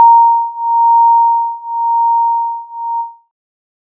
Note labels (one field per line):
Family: synthesizer lead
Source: synthesizer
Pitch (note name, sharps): A#5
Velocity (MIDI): 100